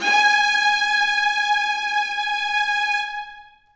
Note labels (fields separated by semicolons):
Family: string; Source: acoustic; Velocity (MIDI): 127; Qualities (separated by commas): bright, long release, reverb